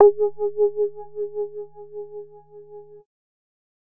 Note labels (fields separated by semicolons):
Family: bass; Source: synthesizer; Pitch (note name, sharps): G#4; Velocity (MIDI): 50; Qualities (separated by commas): dark, distorted